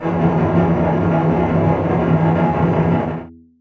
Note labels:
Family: string; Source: acoustic; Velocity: 50; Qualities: bright, non-linear envelope, reverb

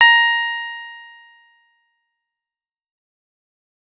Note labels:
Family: guitar; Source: electronic; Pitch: A#5; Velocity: 50; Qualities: bright, fast decay

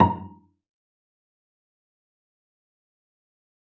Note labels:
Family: string; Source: acoustic; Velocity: 50; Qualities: fast decay, percussive, reverb

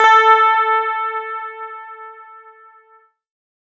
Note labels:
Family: guitar; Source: electronic; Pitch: A4; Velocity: 50

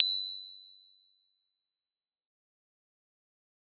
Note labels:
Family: mallet percussion; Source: acoustic; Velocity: 100; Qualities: bright, fast decay

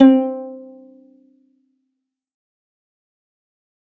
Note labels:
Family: string; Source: acoustic; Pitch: C4; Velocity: 127; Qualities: fast decay, percussive, reverb

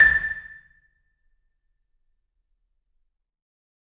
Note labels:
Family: mallet percussion; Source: acoustic; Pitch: A6; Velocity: 127; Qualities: percussive, reverb

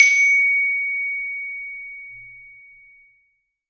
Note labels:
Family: mallet percussion; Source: acoustic; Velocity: 50; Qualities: bright, reverb

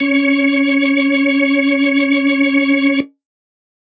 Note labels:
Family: organ; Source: electronic; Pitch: C#4; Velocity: 50; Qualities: reverb

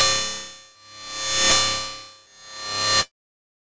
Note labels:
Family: guitar; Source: electronic; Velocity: 50

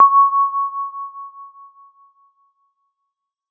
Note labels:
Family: keyboard; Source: electronic; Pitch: C#6; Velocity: 100

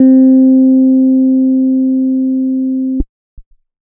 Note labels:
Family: keyboard; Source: electronic; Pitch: C4; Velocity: 25; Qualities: dark

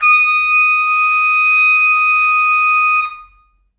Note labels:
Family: brass; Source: acoustic; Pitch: D#6; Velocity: 50; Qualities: reverb

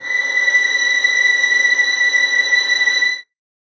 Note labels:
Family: string; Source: acoustic; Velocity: 25; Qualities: reverb

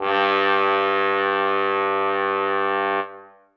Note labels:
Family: brass; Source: acoustic; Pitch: G2; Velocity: 75; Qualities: reverb

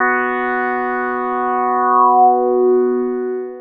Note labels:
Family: synthesizer lead; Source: synthesizer; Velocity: 25; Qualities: long release

